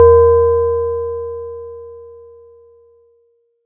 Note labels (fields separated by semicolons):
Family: mallet percussion; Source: acoustic; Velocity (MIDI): 25